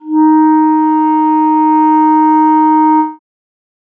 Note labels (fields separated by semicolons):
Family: reed; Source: acoustic; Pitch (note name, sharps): D#4; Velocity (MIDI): 50; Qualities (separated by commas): dark